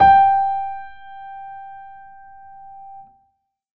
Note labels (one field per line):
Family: keyboard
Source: acoustic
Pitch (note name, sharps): G5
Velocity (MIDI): 75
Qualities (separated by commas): reverb